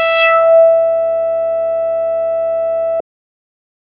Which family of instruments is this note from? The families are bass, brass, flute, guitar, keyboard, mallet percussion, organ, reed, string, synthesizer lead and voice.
bass